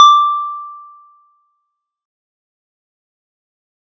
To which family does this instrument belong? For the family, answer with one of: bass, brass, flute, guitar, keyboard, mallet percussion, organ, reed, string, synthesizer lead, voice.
mallet percussion